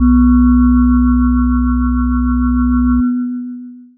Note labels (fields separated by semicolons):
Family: mallet percussion; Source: electronic; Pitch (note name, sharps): B1; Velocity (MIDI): 25; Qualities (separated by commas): long release